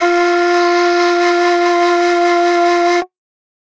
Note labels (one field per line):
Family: flute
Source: acoustic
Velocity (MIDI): 75